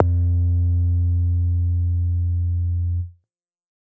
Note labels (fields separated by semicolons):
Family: bass; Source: synthesizer; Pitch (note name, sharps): F2; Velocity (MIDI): 100; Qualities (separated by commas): distorted